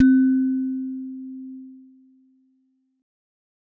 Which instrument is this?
acoustic mallet percussion instrument